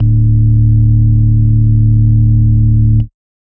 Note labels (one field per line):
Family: organ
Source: electronic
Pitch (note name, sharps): D1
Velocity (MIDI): 50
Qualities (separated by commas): dark